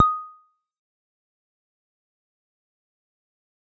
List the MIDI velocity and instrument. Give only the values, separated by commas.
127, synthesizer bass